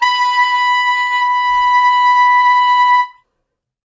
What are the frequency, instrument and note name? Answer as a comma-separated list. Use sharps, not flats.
987.8 Hz, acoustic reed instrument, B5